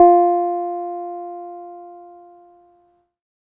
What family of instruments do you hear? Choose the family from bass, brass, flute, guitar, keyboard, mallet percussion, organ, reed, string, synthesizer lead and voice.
keyboard